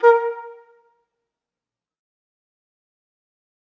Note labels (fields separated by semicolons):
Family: flute; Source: acoustic; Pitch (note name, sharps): A#4; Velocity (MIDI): 100; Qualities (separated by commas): fast decay, percussive, reverb